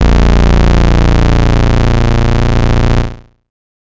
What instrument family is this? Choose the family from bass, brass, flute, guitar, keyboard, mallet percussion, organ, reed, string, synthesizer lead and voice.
bass